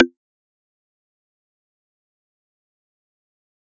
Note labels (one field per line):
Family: mallet percussion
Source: acoustic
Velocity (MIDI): 100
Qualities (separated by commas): fast decay, percussive